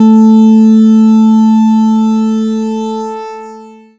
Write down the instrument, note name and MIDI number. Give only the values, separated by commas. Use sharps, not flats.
synthesizer bass, A3, 57